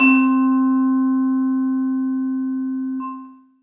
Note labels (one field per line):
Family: mallet percussion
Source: acoustic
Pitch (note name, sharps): C4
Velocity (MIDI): 100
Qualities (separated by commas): reverb